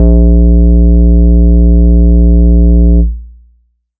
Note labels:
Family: bass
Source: synthesizer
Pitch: A#1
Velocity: 100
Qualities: long release

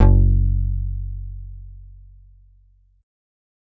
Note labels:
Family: bass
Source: synthesizer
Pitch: F#1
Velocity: 100

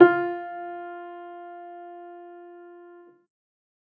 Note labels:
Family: keyboard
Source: acoustic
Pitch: F4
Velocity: 100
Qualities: reverb

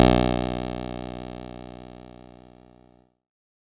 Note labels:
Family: keyboard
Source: electronic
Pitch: B1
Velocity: 127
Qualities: bright

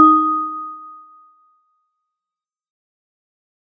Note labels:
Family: mallet percussion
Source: acoustic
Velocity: 100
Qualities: fast decay

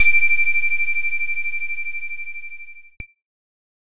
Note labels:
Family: keyboard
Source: electronic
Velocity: 100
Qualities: bright, distorted

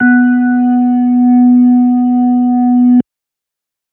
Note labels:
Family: organ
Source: electronic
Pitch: B3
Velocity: 127

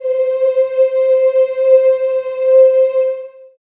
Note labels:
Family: voice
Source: acoustic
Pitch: C5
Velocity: 50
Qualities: long release, reverb

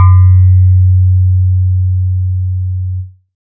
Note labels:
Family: synthesizer lead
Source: synthesizer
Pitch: F#2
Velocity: 50

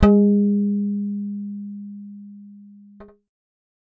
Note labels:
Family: bass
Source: synthesizer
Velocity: 75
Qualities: dark

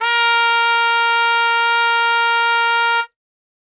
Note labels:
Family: brass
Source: acoustic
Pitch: A#4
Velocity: 100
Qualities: bright

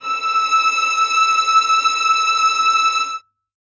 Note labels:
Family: string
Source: acoustic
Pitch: E6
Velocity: 75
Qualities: reverb

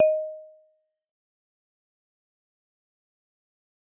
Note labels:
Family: mallet percussion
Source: acoustic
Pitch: D#5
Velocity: 50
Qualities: fast decay, percussive

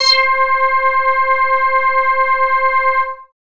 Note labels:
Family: bass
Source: synthesizer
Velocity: 50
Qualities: distorted

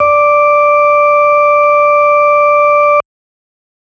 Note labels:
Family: organ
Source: electronic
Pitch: D5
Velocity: 50

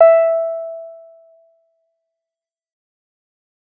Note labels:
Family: bass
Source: synthesizer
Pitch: E5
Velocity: 100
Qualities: fast decay

